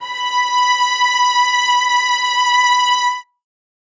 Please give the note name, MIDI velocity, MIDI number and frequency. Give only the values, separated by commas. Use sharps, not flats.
B5, 75, 83, 987.8 Hz